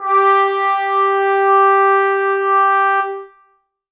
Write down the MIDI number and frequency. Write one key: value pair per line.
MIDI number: 67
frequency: 392 Hz